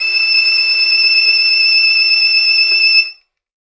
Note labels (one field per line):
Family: string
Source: acoustic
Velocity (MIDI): 50